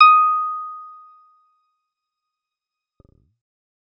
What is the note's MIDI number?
87